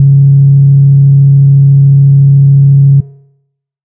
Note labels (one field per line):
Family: bass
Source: synthesizer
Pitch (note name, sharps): C#3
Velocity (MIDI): 50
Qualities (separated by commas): dark